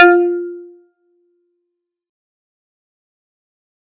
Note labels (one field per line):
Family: guitar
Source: synthesizer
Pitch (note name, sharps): F4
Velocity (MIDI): 100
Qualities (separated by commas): fast decay, percussive